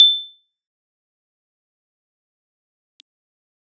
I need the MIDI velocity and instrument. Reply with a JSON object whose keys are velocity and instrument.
{"velocity": 25, "instrument": "electronic keyboard"}